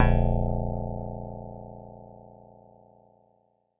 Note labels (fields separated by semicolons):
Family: guitar; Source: synthesizer; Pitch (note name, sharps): A#0; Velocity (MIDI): 100; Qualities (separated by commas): dark